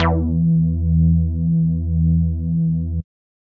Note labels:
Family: bass; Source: synthesizer; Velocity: 127

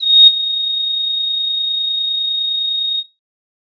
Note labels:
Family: flute; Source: synthesizer; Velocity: 25; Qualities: bright, distorted

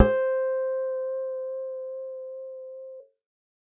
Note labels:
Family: bass; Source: synthesizer; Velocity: 100; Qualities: dark, reverb

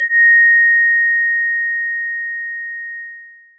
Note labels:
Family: mallet percussion; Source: electronic; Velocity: 127; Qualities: bright, multiphonic

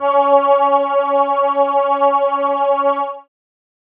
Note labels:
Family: keyboard; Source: synthesizer; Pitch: C#4; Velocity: 50

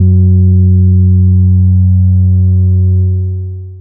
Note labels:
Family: bass; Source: synthesizer; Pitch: F#2; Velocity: 50; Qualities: long release

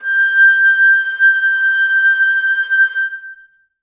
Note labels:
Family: flute; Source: acoustic; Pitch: G6; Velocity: 75; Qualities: long release, reverb

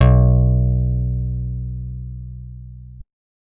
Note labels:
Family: guitar; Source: acoustic; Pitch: B1; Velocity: 75

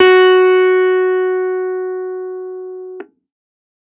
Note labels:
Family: keyboard; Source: electronic; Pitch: F#4; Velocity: 100; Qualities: distorted

